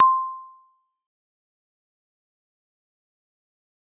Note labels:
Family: mallet percussion; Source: acoustic; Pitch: C6; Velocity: 50; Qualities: fast decay, percussive

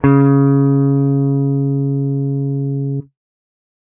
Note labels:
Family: guitar; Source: electronic; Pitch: C#3; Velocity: 75

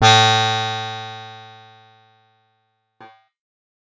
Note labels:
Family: guitar; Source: acoustic; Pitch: A2; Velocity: 127; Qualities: bright, distorted

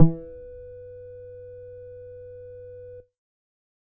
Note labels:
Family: bass; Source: synthesizer; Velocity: 25; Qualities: distorted

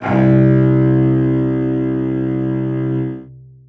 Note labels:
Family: string; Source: acoustic; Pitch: C2; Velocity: 127; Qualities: long release, reverb

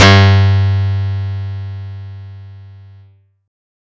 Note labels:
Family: guitar; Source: acoustic; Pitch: G2; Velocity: 127; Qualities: bright

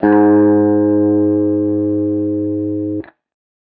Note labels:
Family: guitar; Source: electronic; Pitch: G#2; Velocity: 50; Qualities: distorted

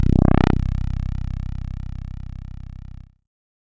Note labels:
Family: keyboard; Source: synthesizer; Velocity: 100; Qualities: bright, distorted

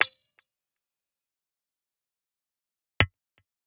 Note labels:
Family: guitar; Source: electronic; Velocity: 25; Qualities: bright, distorted, fast decay, percussive

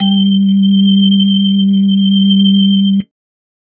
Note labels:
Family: organ; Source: electronic; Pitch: G3; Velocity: 50

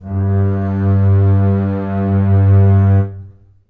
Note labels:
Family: string; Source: acoustic; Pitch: G2; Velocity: 25; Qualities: long release, reverb

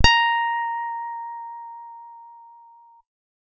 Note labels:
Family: guitar; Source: electronic; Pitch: A#5; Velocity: 75

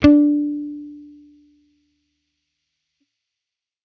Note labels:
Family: bass; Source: electronic; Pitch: D4; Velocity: 75

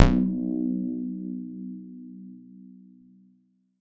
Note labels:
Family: guitar; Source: electronic; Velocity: 127

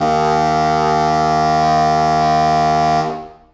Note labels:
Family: reed; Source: acoustic; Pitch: D#2; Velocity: 127; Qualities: distorted, reverb

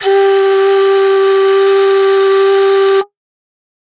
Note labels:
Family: flute; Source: acoustic; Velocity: 100

